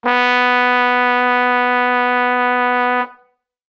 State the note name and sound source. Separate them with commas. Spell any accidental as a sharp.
B3, acoustic